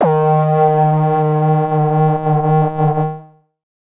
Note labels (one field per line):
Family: synthesizer lead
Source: synthesizer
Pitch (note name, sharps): D#3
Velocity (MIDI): 50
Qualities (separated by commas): distorted, multiphonic, non-linear envelope